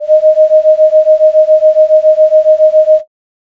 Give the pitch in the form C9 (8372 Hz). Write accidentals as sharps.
D#5 (622.3 Hz)